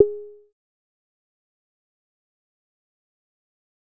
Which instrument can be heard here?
synthesizer bass